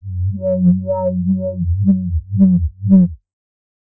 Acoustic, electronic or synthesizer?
synthesizer